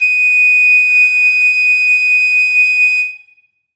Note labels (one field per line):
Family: flute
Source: acoustic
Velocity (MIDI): 127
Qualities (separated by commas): bright, reverb